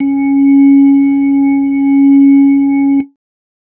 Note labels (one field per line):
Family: keyboard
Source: electronic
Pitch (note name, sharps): C#4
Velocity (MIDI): 127